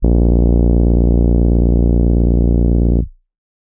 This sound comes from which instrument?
electronic keyboard